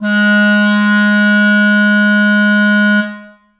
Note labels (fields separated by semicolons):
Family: reed; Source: acoustic; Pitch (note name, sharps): G#3; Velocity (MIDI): 127; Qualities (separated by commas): reverb